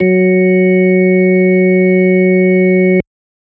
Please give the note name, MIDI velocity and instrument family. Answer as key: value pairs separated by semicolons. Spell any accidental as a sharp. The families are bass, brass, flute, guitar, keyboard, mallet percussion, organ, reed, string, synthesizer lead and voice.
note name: F#3; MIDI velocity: 127; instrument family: organ